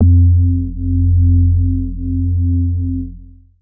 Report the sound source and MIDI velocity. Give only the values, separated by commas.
synthesizer, 25